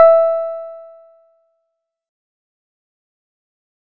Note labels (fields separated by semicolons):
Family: guitar; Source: synthesizer; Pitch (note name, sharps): E5; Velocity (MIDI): 50; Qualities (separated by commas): dark, fast decay